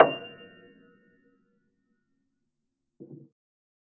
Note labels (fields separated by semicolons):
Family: keyboard; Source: acoustic; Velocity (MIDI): 50; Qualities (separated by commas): fast decay, percussive, reverb